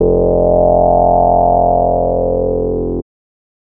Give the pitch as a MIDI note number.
29